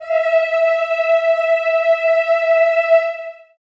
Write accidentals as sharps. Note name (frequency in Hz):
E5 (659.3 Hz)